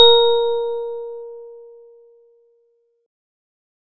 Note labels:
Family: organ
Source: electronic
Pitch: A#4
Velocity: 100

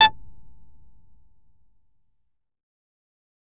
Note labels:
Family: bass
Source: synthesizer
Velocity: 50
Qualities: fast decay

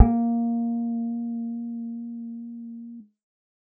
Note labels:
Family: bass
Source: synthesizer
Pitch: A#3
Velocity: 75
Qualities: dark, reverb

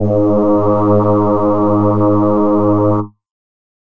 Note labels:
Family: voice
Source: synthesizer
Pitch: G#2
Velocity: 50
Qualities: multiphonic

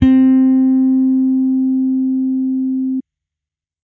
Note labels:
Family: bass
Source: electronic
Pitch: C4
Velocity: 50

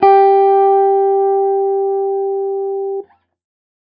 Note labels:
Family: guitar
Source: electronic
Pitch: G4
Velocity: 100

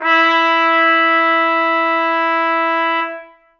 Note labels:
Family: brass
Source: acoustic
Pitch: E4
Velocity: 100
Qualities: bright, reverb

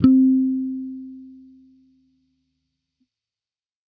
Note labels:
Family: bass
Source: electronic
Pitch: C4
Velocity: 50

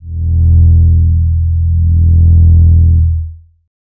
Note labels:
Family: bass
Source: synthesizer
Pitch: E1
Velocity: 100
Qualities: distorted, long release, tempo-synced

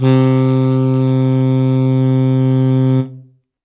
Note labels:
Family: reed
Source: acoustic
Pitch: C3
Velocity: 25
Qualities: reverb

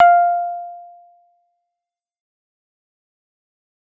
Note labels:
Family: keyboard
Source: electronic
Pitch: F5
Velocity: 100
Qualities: fast decay

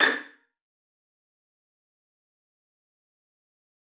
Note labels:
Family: string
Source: acoustic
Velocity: 127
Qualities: fast decay, percussive, reverb

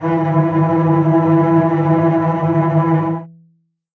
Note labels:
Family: string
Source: acoustic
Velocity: 50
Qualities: non-linear envelope, reverb

